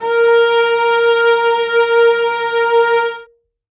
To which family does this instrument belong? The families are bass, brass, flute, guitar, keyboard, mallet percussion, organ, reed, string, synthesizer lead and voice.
string